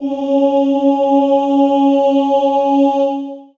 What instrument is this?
acoustic voice